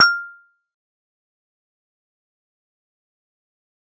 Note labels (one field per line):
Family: mallet percussion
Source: acoustic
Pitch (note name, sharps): F6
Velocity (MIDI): 100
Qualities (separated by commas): fast decay, percussive